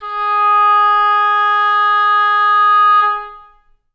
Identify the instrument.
acoustic reed instrument